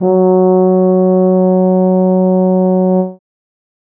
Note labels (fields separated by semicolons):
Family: brass; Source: acoustic; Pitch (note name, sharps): F#3; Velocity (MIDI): 75; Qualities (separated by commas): dark